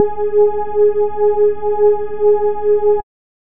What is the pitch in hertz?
415.3 Hz